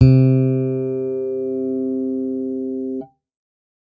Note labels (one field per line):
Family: bass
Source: electronic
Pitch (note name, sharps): C3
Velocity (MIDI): 25